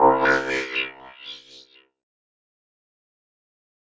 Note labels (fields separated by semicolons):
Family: keyboard; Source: electronic; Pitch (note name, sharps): C2; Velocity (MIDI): 127; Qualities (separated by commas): distorted, fast decay, non-linear envelope